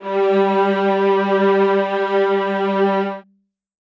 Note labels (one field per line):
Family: string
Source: acoustic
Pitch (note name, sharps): G3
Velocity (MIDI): 127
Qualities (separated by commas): reverb